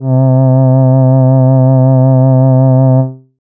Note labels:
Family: voice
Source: synthesizer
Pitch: C3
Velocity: 50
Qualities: dark

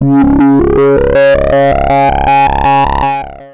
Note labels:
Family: bass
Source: synthesizer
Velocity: 25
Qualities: distorted, long release, multiphonic, tempo-synced

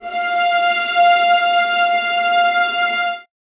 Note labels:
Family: string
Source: acoustic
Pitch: F5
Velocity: 50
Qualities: reverb

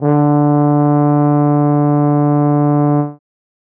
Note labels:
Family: brass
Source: acoustic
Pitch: D3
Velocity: 100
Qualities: dark

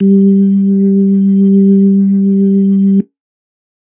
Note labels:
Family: organ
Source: electronic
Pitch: G3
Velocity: 100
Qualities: dark

